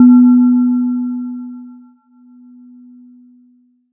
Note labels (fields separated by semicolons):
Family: mallet percussion; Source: electronic; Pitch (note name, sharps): B3; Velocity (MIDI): 25; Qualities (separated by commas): multiphonic